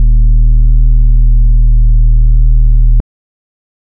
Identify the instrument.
electronic organ